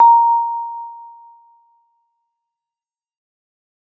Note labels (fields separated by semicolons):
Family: mallet percussion; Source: acoustic; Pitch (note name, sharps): A#5; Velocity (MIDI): 50; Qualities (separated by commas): fast decay